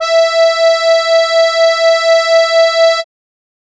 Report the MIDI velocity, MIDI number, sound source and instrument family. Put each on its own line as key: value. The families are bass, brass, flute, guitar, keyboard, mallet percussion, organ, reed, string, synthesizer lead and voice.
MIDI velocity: 100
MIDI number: 76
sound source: acoustic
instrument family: keyboard